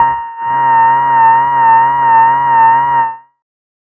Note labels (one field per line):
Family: bass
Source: synthesizer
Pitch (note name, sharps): A#5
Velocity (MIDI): 100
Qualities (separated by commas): distorted, tempo-synced